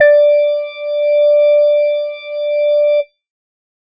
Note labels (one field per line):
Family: organ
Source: electronic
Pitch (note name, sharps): D5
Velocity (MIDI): 50